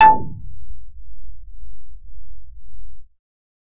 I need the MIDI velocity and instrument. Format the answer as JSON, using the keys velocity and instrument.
{"velocity": 75, "instrument": "synthesizer bass"}